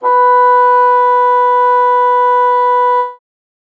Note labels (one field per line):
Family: reed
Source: acoustic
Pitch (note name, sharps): B4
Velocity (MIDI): 127